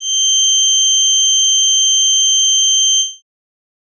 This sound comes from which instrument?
electronic organ